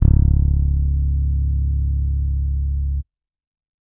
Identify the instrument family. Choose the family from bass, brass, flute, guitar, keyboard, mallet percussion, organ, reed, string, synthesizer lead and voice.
bass